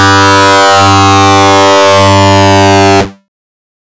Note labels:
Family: bass; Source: synthesizer; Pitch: G2; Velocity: 127; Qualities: bright, distorted

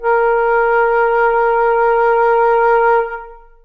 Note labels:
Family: flute; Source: acoustic; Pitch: A#4; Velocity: 75; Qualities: long release, reverb

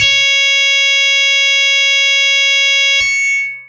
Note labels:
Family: guitar; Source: electronic; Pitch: C#5; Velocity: 75; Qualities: bright, distorted, long release

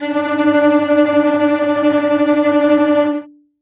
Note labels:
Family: string; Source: acoustic; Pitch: D4; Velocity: 75; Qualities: bright, non-linear envelope, reverb

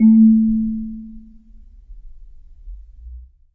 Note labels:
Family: mallet percussion; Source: acoustic; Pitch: A3; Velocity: 25; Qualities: dark, reverb

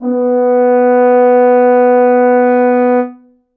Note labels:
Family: brass; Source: acoustic; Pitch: B3; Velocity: 75; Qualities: dark, reverb

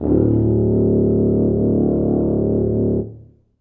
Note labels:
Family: brass; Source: acoustic; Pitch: D1; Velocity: 75; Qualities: dark, reverb

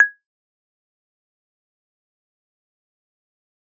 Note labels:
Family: mallet percussion; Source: acoustic; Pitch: G#6; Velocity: 75; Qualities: dark, fast decay, percussive, reverb

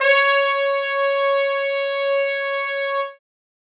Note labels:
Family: brass; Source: acoustic; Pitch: C#5; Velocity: 127; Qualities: bright, reverb

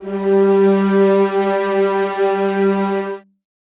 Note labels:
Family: string; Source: acoustic; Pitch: G3; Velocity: 50; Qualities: reverb

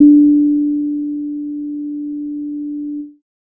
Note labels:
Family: bass; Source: synthesizer; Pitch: D4; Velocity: 127; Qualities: dark

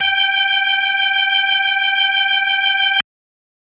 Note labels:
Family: organ; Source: electronic; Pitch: G5; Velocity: 127

